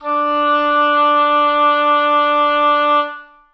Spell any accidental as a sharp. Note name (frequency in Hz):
D4 (293.7 Hz)